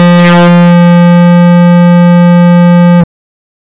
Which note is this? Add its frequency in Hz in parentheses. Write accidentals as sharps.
F3 (174.6 Hz)